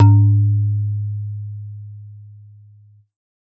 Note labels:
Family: mallet percussion; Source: acoustic; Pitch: G#2; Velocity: 100

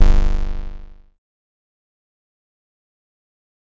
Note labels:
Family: bass; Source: synthesizer; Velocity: 75; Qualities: bright, distorted, fast decay

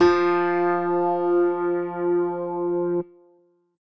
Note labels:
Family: keyboard; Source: electronic; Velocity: 127

